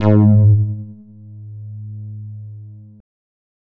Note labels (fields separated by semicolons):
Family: bass; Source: synthesizer; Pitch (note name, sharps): G#2; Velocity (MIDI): 75; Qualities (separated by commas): distorted